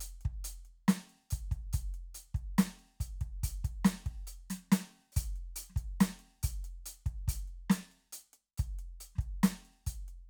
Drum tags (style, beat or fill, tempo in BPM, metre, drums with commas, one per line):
hip-hop
beat
140 BPM
4/4
closed hi-hat, hi-hat pedal, snare, kick